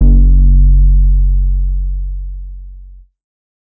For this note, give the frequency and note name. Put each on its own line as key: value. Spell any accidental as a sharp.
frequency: 46.25 Hz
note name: F#1